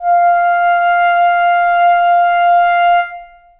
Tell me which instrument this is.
acoustic reed instrument